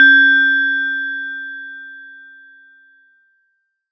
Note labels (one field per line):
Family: mallet percussion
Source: acoustic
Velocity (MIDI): 25